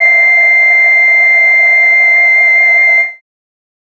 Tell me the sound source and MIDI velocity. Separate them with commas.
synthesizer, 127